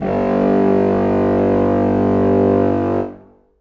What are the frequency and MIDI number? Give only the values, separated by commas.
49 Hz, 31